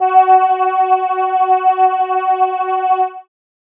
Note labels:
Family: keyboard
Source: synthesizer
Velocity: 50

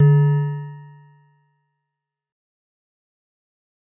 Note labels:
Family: mallet percussion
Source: acoustic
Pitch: D3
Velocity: 75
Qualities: dark, fast decay

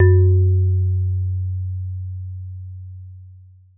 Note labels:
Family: mallet percussion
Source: acoustic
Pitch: F#2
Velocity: 25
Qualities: dark, long release, reverb

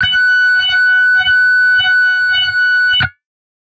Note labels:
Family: guitar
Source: synthesizer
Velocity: 75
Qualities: bright, distorted

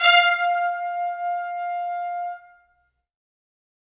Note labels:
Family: brass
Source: acoustic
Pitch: F5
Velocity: 100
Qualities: bright, reverb

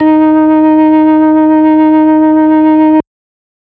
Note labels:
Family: organ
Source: electronic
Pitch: D#4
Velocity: 25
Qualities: distorted

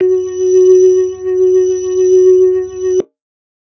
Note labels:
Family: organ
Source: electronic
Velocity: 25

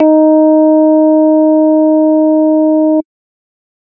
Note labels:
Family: organ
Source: electronic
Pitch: D#4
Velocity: 75

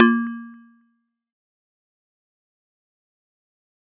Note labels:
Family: mallet percussion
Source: acoustic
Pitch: A#3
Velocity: 100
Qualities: fast decay, percussive

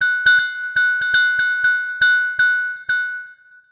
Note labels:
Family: mallet percussion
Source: synthesizer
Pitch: F#6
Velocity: 75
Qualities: long release, multiphonic, percussive, tempo-synced

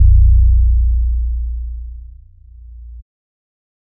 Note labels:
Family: bass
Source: synthesizer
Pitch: A#0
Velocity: 75

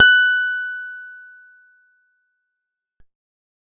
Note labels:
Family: guitar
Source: acoustic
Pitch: F#6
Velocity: 100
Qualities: fast decay

